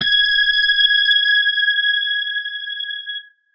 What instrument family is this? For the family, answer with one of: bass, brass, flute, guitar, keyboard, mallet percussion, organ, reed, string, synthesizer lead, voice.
guitar